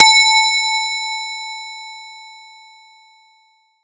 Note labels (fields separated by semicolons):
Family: mallet percussion; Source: acoustic; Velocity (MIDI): 100; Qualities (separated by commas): bright, multiphonic